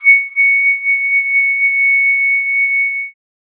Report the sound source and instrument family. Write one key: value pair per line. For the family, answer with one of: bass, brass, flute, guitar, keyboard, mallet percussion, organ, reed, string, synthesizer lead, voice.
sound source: acoustic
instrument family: flute